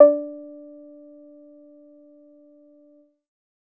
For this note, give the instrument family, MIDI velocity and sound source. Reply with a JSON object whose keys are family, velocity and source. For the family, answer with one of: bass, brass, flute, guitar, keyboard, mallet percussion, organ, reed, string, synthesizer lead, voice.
{"family": "bass", "velocity": 25, "source": "synthesizer"}